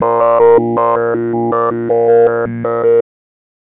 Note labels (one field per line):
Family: bass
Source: synthesizer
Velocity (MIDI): 127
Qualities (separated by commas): tempo-synced